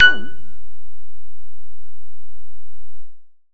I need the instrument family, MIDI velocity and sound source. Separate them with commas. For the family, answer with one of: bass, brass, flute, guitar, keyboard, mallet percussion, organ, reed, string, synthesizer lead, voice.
bass, 25, synthesizer